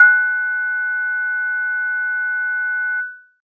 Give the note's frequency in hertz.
1480 Hz